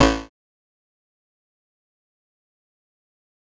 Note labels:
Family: bass; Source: synthesizer; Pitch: A1; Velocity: 100; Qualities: bright, distorted, fast decay, percussive

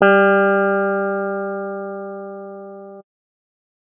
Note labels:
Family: keyboard; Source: electronic; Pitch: G3; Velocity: 75

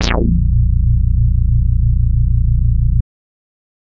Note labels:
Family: bass; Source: synthesizer; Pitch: A#0; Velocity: 25; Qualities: distorted

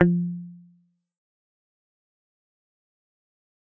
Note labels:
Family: guitar; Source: electronic; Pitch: F3; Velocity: 100; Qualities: fast decay, percussive

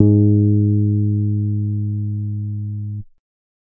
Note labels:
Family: bass; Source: synthesizer; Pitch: G#2; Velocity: 25; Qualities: dark, reverb

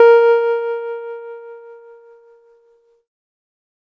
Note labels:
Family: keyboard; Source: electronic; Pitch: A#4; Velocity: 100; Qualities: distorted

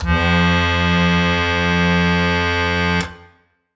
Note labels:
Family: reed; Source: acoustic; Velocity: 75

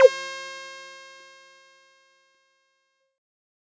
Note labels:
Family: bass; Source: synthesizer; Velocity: 75; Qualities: bright, distorted, percussive

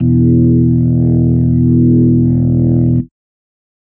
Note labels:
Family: organ; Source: electronic; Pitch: E1; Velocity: 75; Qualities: distorted

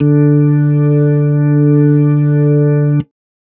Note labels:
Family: organ; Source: electronic; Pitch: D3; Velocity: 50

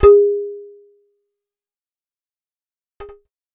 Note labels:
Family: bass; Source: synthesizer; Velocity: 25; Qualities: fast decay, percussive

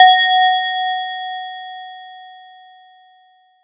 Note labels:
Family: mallet percussion; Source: acoustic; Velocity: 50; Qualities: multiphonic

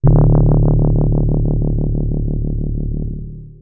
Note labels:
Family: keyboard; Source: electronic; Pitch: D1; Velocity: 50; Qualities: dark, distorted, long release

